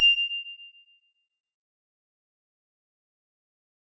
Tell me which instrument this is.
acoustic mallet percussion instrument